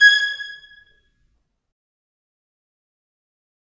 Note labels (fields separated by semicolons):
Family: string; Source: acoustic; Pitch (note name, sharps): G#6; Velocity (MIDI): 50; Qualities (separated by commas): bright, fast decay, percussive, reverb